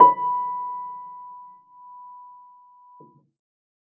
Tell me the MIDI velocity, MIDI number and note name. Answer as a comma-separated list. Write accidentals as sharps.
50, 83, B5